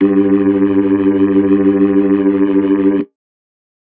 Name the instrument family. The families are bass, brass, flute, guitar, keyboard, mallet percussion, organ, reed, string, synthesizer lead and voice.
organ